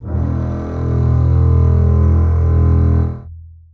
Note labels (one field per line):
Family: string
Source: acoustic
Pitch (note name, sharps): E1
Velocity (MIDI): 127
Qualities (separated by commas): long release, reverb